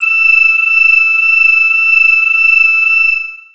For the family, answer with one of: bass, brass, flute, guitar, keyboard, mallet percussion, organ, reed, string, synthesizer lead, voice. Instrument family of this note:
bass